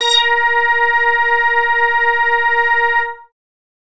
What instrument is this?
synthesizer bass